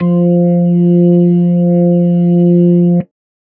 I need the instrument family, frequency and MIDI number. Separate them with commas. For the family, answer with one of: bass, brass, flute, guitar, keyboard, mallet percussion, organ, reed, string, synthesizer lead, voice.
organ, 174.6 Hz, 53